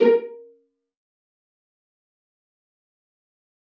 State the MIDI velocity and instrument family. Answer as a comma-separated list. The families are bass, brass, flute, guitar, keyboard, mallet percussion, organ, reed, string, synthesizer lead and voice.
25, string